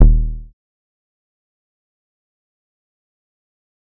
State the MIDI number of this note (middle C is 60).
27